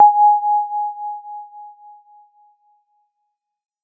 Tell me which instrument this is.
electronic keyboard